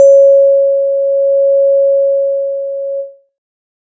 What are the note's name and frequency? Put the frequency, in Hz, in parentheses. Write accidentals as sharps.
C#5 (554.4 Hz)